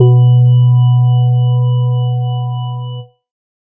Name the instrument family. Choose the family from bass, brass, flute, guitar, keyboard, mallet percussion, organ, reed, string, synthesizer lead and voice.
organ